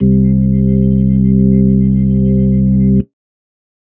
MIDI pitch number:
36